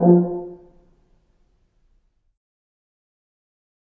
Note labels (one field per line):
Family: brass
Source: acoustic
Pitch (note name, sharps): F3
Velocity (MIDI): 50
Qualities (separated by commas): dark, fast decay, percussive, reverb